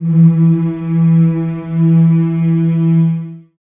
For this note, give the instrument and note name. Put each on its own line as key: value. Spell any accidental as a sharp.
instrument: acoustic voice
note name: E3